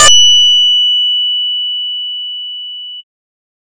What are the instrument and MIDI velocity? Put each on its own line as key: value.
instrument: synthesizer bass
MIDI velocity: 50